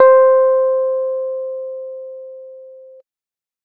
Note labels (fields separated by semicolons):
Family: keyboard; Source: electronic; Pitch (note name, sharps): C5; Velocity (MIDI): 75; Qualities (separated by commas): dark